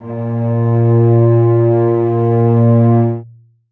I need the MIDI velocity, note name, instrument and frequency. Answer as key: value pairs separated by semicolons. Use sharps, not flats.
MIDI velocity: 25; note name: A#2; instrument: acoustic string instrument; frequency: 116.5 Hz